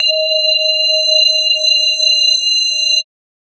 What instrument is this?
electronic mallet percussion instrument